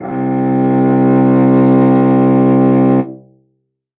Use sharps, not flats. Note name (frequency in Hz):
C2 (65.41 Hz)